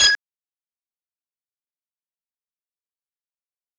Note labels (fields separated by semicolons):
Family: bass; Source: synthesizer; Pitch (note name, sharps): G#6; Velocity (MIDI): 100; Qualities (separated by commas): fast decay, percussive